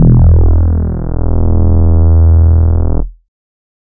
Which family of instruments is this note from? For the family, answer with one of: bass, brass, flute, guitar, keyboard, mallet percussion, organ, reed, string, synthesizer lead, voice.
bass